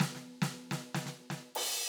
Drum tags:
rock
beat
120 BPM
4/4
crash, snare

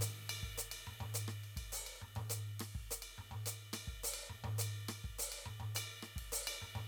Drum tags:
Afro-Cuban
beat
105 BPM
4/4
ride, ride bell, hi-hat pedal, cross-stick, high tom, kick

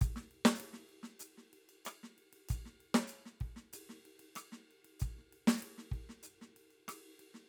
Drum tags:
jazz fusion
beat
96 BPM
4/4
ride, ride bell, hi-hat pedal, snare, cross-stick, floor tom, kick

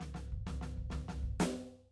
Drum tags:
jazz
fill
125 BPM
4/4
closed hi-hat, snare, floor tom, kick

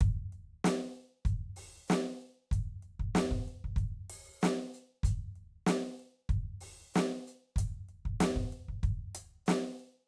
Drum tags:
funk
beat
95 BPM
4/4
closed hi-hat, open hi-hat, hi-hat pedal, snare, kick

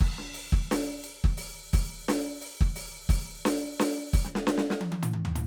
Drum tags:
rock
beat
88 BPM
4/4
crash, open hi-hat, hi-hat pedal, snare, high tom, mid tom, floor tom, kick

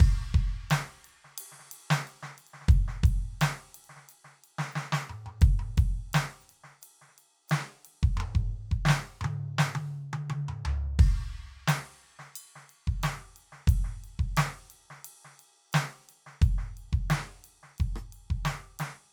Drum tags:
rock
beat
88 BPM
4/4
crash, ride, ride bell, hi-hat pedal, snare, cross-stick, high tom, mid tom, floor tom, kick

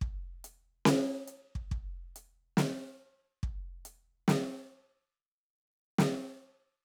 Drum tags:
hip-hop
beat
70 BPM
4/4
closed hi-hat, snare, kick

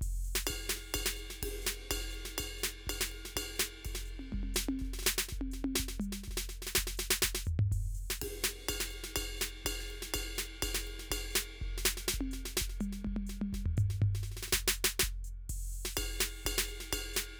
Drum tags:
calypso
beat
124 BPM
4/4
crash, ride, ride bell, closed hi-hat, hi-hat pedal, snare, high tom, mid tom, floor tom, kick

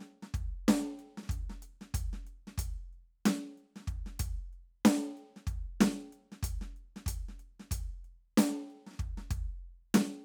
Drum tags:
hip-hop
beat
94 BPM
4/4
closed hi-hat, snare, kick

